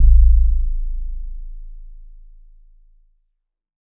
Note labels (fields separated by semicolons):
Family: guitar; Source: synthesizer; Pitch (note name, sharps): A0; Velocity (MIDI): 25; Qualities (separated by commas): dark